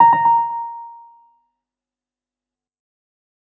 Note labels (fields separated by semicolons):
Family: keyboard; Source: electronic; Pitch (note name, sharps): A#5; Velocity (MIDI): 100; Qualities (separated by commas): fast decay, tempo-synced